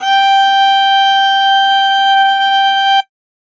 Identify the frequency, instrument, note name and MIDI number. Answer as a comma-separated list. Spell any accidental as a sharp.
784 Hz, acoustic string instrument, G5, 79